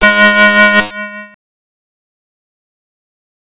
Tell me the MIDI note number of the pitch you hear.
56